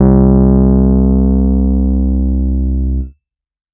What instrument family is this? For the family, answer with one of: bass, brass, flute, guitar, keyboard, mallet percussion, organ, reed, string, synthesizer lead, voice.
keyboard